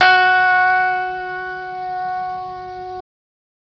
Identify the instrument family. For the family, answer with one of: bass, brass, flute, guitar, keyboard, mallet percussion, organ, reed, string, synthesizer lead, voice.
keyboard